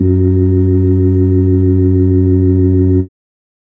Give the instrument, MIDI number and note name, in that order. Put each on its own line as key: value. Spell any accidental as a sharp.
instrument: electronic organ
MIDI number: 42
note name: F#2